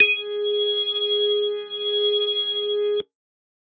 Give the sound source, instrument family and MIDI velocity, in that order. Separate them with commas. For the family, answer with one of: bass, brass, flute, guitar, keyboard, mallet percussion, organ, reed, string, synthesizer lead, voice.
electronic, organ, 25